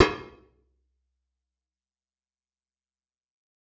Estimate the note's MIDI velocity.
100